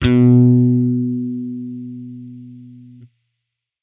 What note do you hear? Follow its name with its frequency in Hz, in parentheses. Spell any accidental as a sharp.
B2 (123.5 Hz)